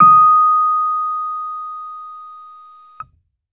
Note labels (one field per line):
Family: keyboard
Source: electronic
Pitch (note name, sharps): D#6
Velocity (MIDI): 25